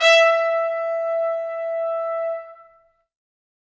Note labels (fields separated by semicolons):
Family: brass; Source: acoustic; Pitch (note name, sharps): E5; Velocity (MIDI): 75; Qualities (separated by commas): bright, reverb